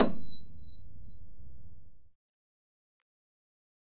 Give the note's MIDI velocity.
25